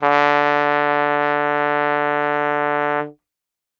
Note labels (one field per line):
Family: brass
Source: acoustic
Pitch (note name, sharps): D3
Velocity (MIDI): 75